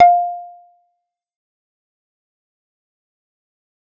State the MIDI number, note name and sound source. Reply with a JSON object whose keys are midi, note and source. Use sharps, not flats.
{"midi": 77, "note": "F5", "source": "synthesizer"}